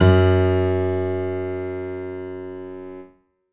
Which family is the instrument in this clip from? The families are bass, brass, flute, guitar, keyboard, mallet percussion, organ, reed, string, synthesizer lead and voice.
keyboard